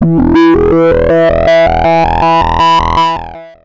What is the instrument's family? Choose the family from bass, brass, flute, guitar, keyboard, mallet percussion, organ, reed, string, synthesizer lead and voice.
bass